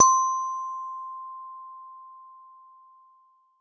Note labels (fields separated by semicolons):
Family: mallet percussion; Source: acoustic; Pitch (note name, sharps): C6; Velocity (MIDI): 100